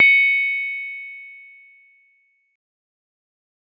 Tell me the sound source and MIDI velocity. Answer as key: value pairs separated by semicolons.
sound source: acoustic; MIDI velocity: 100